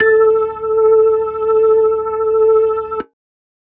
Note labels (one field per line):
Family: organ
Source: electronic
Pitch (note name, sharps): A4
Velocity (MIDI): 100